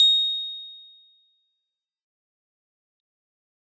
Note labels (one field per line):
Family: keyboard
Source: acoustic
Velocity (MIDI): 100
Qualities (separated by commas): bright, fast decay